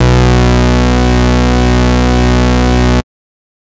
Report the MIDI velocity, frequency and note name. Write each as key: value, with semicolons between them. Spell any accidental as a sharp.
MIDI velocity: 50; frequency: 61.74 Hz; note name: B1